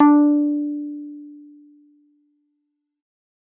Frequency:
293.7 Hz